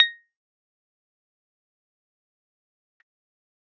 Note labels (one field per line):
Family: keyboard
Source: electronic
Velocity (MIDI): 75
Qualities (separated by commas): fast decay, percussive